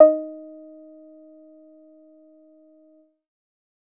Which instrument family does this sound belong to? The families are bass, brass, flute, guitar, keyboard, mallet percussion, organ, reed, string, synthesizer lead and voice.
bass